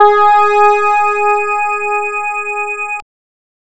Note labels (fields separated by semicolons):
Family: bass; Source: synthesizer; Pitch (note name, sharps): G#4; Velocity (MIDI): 50; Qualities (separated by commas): distorted, multiphonic